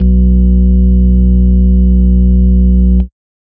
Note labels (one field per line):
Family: organ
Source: electronic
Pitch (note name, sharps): B1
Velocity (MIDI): 127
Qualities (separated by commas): dark